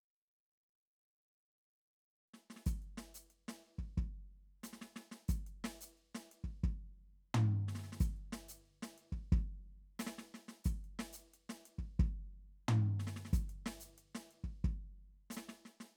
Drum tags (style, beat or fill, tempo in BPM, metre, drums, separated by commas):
folk rock, beat, 90 BPM, 4/4, closed hi-hat, hi-hat pedal, snare, floor tom, kick